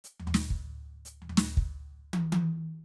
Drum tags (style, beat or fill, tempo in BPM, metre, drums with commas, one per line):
New Orleans funk
fill
84 BPM
4/4
hi-hat pedal, snare, high tom, floor tom, kick